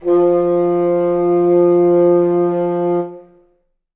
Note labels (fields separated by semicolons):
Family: reed; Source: acoustic; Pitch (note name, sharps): F3; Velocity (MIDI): 25; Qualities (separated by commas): reverb